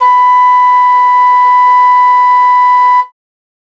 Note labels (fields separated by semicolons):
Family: flute; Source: acoustic; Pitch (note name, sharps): B5; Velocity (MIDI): 100